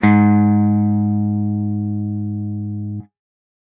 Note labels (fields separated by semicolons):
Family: guitar; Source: electronic; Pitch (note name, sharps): G#2; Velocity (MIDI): 75; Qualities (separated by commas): distorted